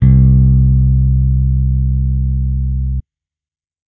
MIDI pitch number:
36